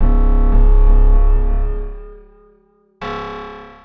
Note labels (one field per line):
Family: guitar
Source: acoustic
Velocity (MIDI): 50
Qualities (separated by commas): reverb